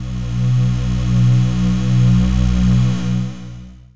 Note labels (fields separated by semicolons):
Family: voice; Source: synthesizer; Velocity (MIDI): 25; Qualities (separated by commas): distorted, long release